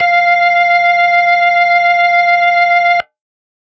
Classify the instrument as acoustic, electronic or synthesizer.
electronic